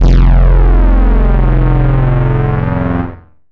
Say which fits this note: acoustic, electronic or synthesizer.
synthesizer